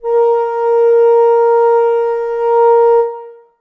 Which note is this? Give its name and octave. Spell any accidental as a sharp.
A#4